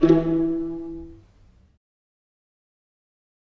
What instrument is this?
acoustic string instrument